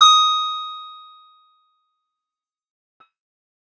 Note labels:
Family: guitar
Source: acoustic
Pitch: D#6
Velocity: 100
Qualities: bright, distorted, fast decay

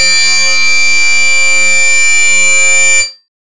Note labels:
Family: bass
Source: synthesizer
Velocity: 75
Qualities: distorted

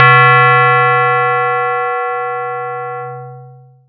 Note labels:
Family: mallet percussion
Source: acoustic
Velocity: 100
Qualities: distorted, long release

